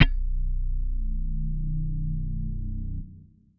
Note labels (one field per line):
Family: guitar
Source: electronic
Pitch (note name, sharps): B0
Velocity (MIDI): 100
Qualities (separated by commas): bright, distorted